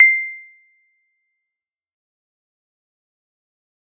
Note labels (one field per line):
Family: keyboard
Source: electronic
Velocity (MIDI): 75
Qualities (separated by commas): fast decay, percussive